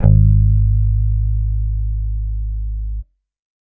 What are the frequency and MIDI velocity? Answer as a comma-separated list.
51.91 Hz, 75